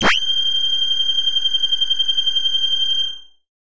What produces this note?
synthesizer bass